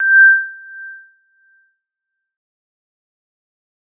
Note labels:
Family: mallet percussion; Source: acoustic; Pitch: G6; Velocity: 75; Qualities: fast decay, non-linear envelope

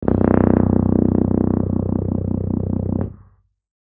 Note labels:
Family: brass; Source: acoustic; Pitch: B0; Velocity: 100

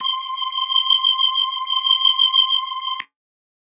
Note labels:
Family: organ; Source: electronic; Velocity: 75

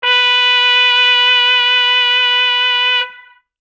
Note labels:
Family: brass; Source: acoustic; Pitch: B4; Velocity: 127; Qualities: bright, distorted

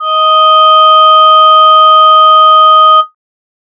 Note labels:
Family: voice; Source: synthesizer; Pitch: D#5; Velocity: 127

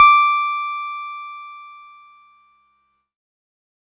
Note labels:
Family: keyboard; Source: electronic; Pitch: D6; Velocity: 100

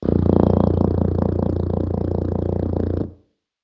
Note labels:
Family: brass; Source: acoustic; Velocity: 50

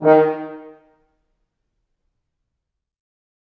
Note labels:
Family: brass; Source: acoustic; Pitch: D#3; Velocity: 100; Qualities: fast decay, percussive, reverb

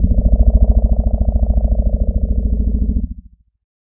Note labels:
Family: keyboard; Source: electronic; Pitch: A-1; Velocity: 25; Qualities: distorted, multiphonic

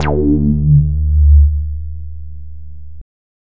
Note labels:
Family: bass; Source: synthesizer; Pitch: D2; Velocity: 50; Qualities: distorted

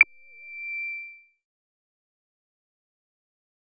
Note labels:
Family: bass; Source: synthesizer; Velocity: 50; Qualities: distorted, fast decay

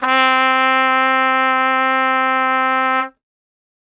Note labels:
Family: brass; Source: acoustic; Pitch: C4; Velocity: 75; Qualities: bright

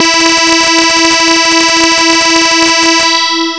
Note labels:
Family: bass; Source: synthesizer; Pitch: E4; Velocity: 127; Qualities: bright, distorted, long release

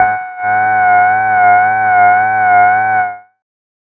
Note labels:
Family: bass; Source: synthesizer; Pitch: F#5; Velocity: 75; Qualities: distorted, tempo-synced

